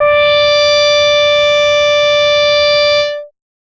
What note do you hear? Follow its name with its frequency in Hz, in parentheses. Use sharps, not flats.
D5 (587.3 Hz)